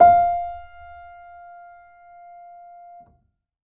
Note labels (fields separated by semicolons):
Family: keyboard; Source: acoustic; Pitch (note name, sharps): F5; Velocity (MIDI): 25; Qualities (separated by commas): reverb